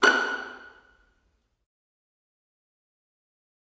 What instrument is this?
acoustic string instrument